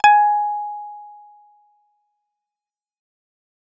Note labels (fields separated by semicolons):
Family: bass; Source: synthesizer; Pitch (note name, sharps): G#5; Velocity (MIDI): 127; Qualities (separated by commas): fast decay